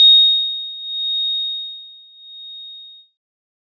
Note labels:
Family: keyboard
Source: electronic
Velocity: 127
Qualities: bright, multiphonic

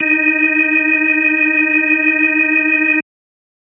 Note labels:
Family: organ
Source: electronic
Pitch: D#4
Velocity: 127

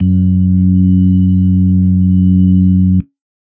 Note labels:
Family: organ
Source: electronic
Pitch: F#2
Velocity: 25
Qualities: dark

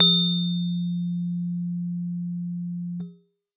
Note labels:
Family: keyboard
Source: acoustic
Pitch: F3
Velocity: 25

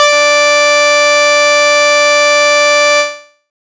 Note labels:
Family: bass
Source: synthesizer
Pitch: D5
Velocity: 25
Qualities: bright, distorted

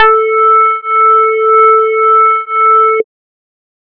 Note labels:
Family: bass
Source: synthesizer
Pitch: A4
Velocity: 127

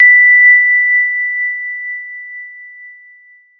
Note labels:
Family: mallet percussion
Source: acoustic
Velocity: 127

